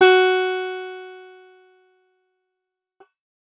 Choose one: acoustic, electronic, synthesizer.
acoustic